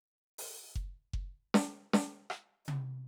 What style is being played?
reggae